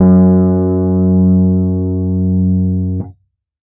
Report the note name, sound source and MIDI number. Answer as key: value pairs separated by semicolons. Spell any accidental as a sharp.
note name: F#2; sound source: electronic; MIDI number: 42